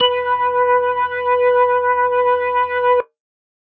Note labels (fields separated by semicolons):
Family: organ; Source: electronic; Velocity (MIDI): 50